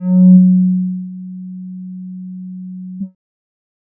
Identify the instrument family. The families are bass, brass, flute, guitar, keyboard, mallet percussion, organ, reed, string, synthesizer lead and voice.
bass